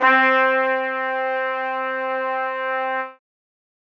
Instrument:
acoustic brass instrument